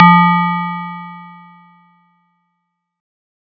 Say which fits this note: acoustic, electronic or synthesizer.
acoustic